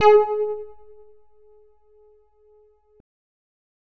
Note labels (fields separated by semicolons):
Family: bass; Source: synthesizer; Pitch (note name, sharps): G#4; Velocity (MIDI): 75; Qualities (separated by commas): distorted